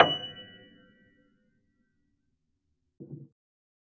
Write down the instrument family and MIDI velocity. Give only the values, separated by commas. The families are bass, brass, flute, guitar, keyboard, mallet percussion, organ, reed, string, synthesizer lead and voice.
keyboard, 25